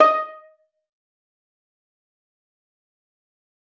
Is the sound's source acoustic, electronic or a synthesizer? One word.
acoustic